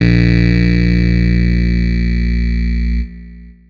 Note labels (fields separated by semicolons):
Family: keyboard; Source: electronic; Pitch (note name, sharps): A#1; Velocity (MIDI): 100; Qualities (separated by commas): bright, distorted, long release